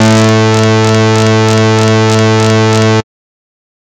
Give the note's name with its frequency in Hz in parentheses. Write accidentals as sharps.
A2 (110 Hz)